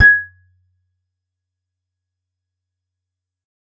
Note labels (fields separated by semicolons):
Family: guitar; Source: acoustic; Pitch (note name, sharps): G#6; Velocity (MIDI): 75; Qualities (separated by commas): percussive